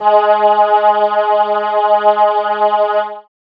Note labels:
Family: keyboard; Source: synthesizer; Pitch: G#3; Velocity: 25

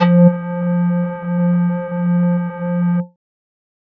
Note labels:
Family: flute; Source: synthesizer; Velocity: 75; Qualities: distorted

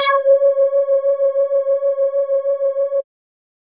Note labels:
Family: bass; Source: synthesizer; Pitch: C#5; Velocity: 127

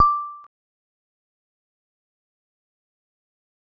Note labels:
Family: mallet percussion; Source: acoustic; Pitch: D6; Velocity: 25; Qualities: fast decay, percussive

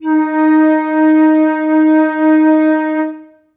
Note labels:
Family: flute; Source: acoustic; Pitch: D#4; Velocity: 25; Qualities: reverb

